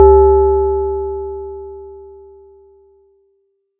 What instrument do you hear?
acoustic mallet percussion instrument